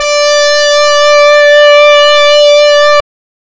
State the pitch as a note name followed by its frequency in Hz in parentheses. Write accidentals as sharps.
D5 (587.3 Hz)